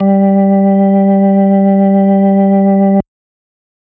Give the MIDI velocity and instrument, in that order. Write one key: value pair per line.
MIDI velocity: 127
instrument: electronic organ